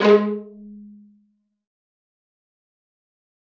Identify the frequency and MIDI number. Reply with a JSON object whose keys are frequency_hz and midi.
{"frequency_hz": 207.7, "midi": 56}